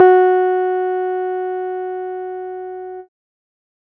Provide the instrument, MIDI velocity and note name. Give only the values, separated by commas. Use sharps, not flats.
electronic keyboard, 75, F#4